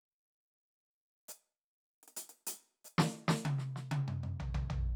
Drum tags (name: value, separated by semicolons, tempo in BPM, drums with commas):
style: rock; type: fill; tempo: 95 BPM; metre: 4/4; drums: closed hi-hat, hi-hat pedal, snare, high tom, mid tom, floor tom